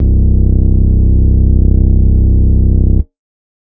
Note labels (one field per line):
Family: organ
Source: electronic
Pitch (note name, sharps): C1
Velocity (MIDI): 127